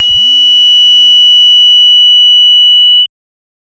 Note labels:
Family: bass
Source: synthesizer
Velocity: 75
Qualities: bright, distorted, multiphonic

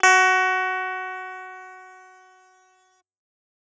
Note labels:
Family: guitar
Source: electronic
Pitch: F#4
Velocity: 127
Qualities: bright

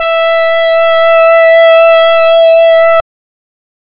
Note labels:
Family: reed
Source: synthesizer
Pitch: E5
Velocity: 75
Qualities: distorted, non-linear envelope

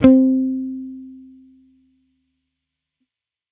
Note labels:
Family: bass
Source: electronic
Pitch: C4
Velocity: 50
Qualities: fast decay

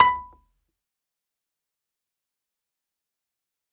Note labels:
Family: mallet percussion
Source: acoustic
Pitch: B5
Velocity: 25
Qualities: fast decay, percussive, reverb

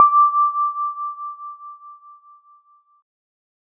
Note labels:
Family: keyboard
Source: electronic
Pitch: D6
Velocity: 25

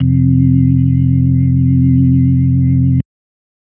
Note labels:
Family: organ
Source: electronic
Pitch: F1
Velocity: 50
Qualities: dark

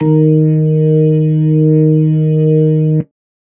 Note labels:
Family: organ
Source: electronic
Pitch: D#3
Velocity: 25

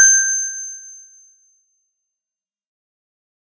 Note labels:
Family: mallet percussion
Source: acoustic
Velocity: 100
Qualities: fast decay

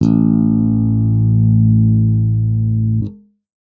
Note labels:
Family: bass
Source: electronic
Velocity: 127

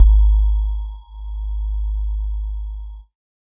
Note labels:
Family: synthesizer lead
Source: synthesizer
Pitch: G#1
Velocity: 50

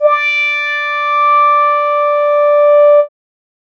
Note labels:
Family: keyboard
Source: synthesizer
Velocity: 75

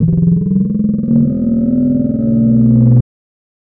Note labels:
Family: voice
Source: synthesizer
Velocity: 50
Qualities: distorted

